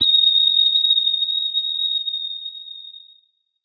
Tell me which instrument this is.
electronic guitar